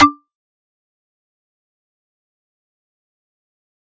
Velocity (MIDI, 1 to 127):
127